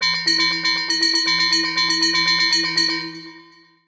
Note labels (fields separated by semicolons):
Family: mallet percussion; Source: synthesizer; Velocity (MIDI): 100; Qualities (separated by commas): long release, multiphonic, tempo-synced